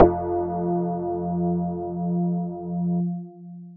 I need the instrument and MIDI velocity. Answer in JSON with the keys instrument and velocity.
{"instrument": "electronic mallet percussion instrument", "velocity": 75}